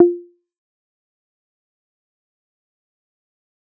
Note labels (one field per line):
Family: guitar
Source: electronic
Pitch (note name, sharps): F4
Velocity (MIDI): 25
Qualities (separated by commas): fast decay, percussive